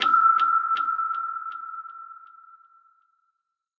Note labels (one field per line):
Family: synthesizer lead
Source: synthesizer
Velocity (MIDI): 127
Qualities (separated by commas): non-linear envelope, reverb